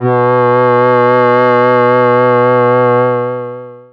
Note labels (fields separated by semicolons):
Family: voice; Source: synthesizer; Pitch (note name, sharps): B2; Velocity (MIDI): 75; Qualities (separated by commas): distorted, long release